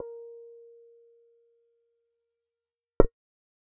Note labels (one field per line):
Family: bass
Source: synthesizer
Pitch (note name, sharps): A#4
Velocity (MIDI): 25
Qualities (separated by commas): dark, reverb